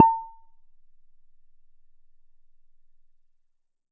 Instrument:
synthesizer bass